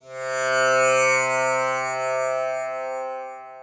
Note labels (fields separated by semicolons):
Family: guitar; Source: acoustic; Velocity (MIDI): 50; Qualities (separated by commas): long release, multiphonic, reverb